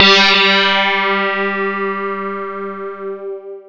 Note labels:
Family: mallet percussion; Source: electronic; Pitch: G3; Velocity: 50; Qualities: bright, distorted, long release, non-linear envelope

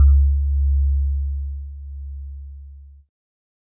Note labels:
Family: keyboard; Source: electronic; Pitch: C#2; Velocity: 25; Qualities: multiphonic

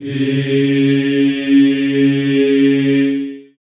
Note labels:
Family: voice; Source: acoustic; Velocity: 100; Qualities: long release, reverb

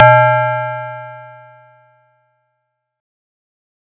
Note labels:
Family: mallet percussion; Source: acoustic; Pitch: B2; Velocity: 75

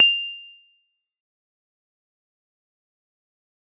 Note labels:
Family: mallet percussion; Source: acoustic; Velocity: 25; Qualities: bright, fast decay, percussive

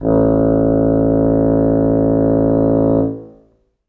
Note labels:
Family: reed; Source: acoustic; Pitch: A1; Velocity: 25; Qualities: reverb

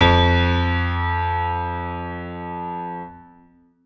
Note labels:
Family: organ; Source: electronic; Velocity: 127; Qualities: reverb

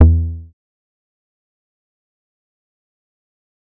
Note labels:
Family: bass; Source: synthesizer; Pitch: E2; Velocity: 100; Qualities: dark, fast decay, percussive

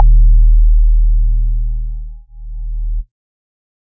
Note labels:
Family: organ; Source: electronic; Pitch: D#1; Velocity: 25; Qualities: dark

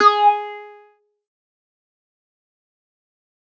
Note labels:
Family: bass; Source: synthesizer; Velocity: 25; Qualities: distorted, fast decay, percussive

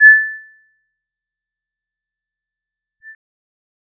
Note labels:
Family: bass; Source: synthesizer; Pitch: A6; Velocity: 50; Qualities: fast decay, percussive

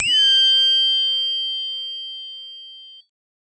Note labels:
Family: bass; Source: synthesizer; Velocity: 25; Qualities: bright, distorted, multiphonic

